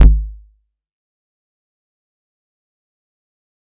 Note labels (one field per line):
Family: mallet percussion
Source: acoustic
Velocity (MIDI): 127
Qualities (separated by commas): fast decay, multiphonic, percussive